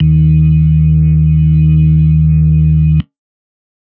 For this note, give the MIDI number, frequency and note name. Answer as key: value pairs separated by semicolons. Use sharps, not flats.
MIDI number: 39; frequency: 77.78 Hz; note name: D#2